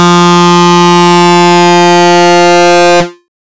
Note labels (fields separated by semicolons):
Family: bass; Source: synthesizer; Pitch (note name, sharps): F3; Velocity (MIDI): 75; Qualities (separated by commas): bright, distorted